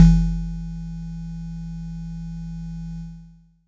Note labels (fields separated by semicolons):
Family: mallet percussion; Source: acoustic; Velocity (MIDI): 25; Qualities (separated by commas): distorted